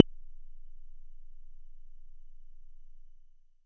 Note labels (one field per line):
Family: bass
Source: synthesizer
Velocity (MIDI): 75